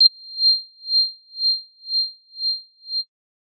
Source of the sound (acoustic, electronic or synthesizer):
synthesizer